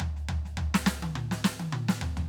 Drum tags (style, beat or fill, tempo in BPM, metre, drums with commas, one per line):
soul
fill
105 BPM
4/4
snare, high tom, mid tom, floor tom